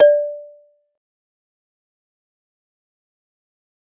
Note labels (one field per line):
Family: mallet percussion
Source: acoustic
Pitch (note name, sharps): D5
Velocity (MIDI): 25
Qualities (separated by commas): fast decay, percussive